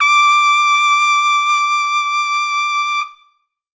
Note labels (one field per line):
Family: brass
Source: acoustic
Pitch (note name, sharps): D6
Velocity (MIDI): 50